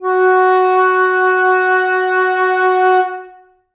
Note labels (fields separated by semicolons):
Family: flute; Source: acoustic; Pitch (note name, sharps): F#4; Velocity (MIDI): 100; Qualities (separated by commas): reverb